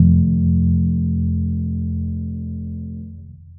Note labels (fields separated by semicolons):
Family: keyboard; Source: acoustic; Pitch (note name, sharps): F1; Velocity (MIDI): 25; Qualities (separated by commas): dark, long release, reverb